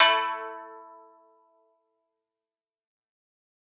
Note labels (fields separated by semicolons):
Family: guitar; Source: acoustic; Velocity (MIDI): 100; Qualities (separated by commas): fast decay